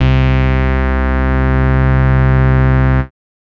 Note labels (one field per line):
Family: bass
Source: synthesizer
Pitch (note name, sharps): C2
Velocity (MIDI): 75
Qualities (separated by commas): bright, distorted